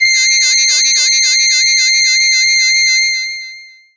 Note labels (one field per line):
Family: voice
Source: synthesizer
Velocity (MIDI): 127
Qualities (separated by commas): bright, distorted, long release